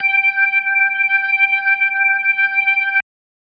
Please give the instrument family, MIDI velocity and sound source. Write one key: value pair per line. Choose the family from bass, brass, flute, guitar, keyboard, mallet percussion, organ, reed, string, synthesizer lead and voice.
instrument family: organ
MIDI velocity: 100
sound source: electronic